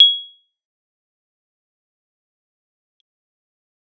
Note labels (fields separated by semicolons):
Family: keyboard; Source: electronic; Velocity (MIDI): 50; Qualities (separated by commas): bright, fast decay, percussive